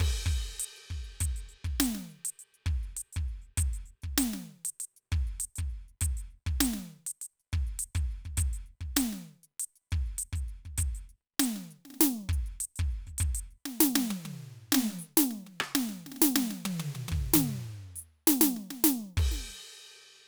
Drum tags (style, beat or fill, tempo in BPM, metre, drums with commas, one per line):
hip-hop
beat
100 BPM
4/4
crash, closed hi-hat, hi-hat pedal, snare, cross-stick, high tom, mid tom, kick